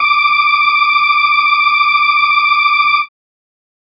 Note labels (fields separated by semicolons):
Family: organ; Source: electronic; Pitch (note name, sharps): D6; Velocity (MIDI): 75